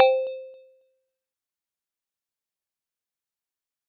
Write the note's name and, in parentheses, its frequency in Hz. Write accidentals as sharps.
C5 (523.3 Hz)